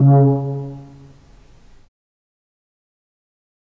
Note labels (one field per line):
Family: flute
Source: acoustic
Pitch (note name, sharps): C#3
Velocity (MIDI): 50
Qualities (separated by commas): fast decay, reverb